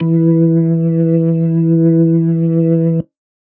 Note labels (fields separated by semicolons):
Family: organ; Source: electronic; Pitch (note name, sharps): E3; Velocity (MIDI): 127